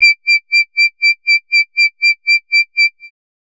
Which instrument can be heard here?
synthesizer bass